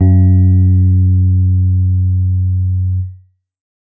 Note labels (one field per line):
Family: keyboard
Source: electronic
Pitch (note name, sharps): F#2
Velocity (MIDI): 25